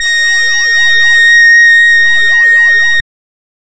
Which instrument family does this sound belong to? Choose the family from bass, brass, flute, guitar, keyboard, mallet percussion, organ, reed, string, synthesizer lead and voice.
reed